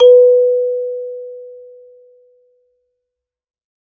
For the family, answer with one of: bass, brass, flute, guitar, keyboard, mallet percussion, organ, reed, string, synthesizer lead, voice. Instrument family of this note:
mallet percussion